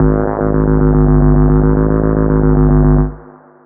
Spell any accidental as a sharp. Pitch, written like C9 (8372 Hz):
G#1 (51.91 Hz)